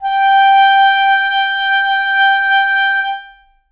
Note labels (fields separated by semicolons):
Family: reed; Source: acoustic; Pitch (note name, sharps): G5; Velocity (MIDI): 127; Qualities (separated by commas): reverb